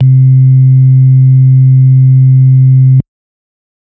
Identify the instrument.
electronic organ